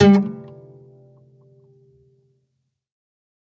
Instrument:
acoustic string instrument